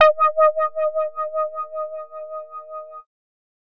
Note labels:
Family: bass; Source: synthesizer; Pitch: D#5; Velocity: 75; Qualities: dark, distorted

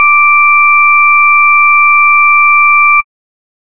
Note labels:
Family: bass; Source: synthesizer; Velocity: 25; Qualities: distorted

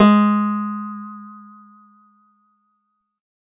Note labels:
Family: guitar; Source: acoustic; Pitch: G#3; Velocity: 25

